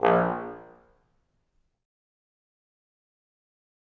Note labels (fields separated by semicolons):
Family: brass; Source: acoustic; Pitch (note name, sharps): A#1; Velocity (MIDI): 75; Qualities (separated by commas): fast decay, reverb